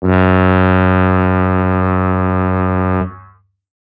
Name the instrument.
acoustic brass instrument